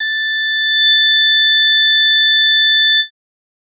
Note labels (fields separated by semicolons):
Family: bass; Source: synthesizer; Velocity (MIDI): 100; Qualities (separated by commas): bright, distorted